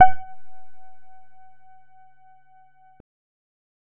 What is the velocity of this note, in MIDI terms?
25